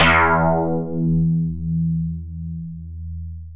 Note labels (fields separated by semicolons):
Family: synthesizer lead; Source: synthesizer; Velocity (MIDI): 100; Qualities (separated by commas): long release